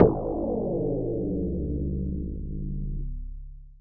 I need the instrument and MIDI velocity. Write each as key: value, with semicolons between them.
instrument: electronic mallet percussion instrument; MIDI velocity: 75